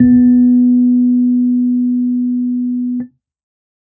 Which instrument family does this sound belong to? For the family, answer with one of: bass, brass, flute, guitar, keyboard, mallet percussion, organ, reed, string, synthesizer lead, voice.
keyboard